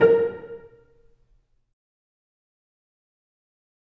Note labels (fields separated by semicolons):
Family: string; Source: acoustic; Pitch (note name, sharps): A#4; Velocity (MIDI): 127; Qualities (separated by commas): dark, fast decay, percussive, reverb